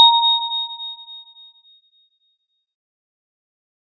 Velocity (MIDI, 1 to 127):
25